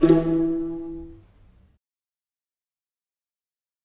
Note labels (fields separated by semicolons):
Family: string; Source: acoustic; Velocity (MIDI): 50; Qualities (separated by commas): dark, fast decay, reverb